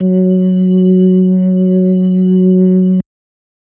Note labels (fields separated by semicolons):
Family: organ; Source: electronic; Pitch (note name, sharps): F#3; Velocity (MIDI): 25